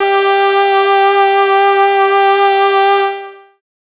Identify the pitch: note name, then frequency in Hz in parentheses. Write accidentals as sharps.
G4 (392 Hz)